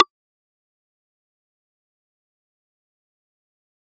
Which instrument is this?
electronic mallet percussion instrument